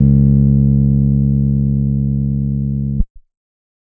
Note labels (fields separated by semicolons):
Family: keyboard; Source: electronic; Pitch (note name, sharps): C#2; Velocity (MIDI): 50; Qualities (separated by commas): dark